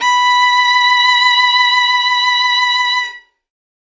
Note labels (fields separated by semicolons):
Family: string; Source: acoustic; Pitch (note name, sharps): B5; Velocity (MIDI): 75; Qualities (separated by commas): bright